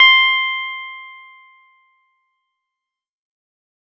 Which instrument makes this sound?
electronic keyboard